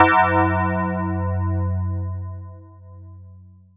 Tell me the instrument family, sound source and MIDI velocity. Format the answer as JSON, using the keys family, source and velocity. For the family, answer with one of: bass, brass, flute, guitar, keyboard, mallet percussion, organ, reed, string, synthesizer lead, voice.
{"family": "mallet percussion", "source": "electronic", "velocity": 127}